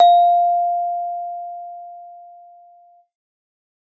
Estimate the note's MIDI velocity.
100